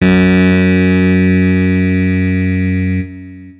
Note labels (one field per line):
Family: keyboard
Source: electronic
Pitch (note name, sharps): F#2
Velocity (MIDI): 127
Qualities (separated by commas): bright, distorted, long release